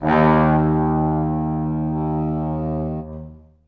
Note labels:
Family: brass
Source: acoustic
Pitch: D#2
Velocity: 50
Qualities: bright, reverb

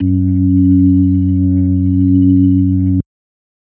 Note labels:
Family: organ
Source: electronic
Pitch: F#2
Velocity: 100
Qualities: dark

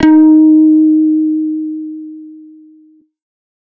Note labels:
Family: bass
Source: synthesizer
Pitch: D#4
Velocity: 75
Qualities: distorted

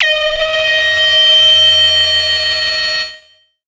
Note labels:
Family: synthesizer lead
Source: synthesizer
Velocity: 100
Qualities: distorted, multiphonic, non-linear envelope

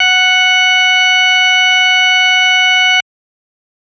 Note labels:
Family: organ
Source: electronic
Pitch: F#5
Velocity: 25

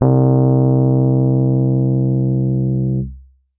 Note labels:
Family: keyboard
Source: electronic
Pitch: C2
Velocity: 127

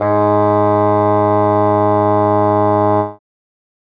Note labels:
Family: reed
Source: acoustic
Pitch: G#2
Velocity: 100

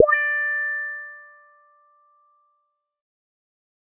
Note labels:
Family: bass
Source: synthesizer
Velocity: 100

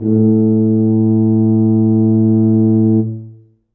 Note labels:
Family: brass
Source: acoustic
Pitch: A2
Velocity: 100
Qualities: dark, reverb

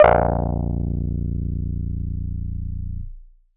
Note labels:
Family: keyboard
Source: electronic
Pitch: A#0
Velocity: 50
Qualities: distorted

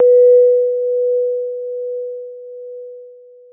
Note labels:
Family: keyboard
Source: electronic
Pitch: B4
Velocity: 100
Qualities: long release

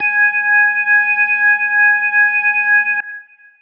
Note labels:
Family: organ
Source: electronic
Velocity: 127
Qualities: long release

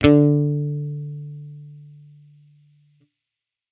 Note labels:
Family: bass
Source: electronic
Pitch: D3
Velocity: 127

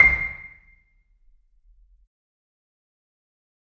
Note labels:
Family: mallet percussion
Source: acoustic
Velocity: 100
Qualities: fast decay, percussive, reverb

